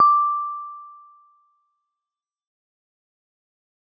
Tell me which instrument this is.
acoustic mallet percussion instrument